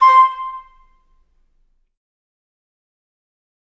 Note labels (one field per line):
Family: flute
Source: acoustic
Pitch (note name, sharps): C6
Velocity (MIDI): 100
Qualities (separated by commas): fast decay, percussive, reverb